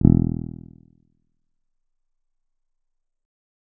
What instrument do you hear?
acoustic guitar